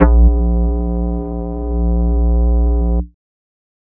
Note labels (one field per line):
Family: flute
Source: synthesizer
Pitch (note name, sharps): A#1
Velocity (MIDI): 127